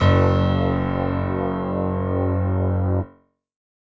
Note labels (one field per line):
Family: keyboard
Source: electronic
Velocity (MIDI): 127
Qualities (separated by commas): reverb